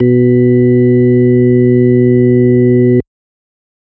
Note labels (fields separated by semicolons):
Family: organ; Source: electronic; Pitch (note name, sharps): B2; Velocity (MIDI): 127; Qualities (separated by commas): distorted